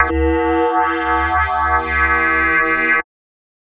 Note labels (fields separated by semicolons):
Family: mallet percussion; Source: electronic; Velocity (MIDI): 127; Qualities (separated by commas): multiphonic, non-linear envelope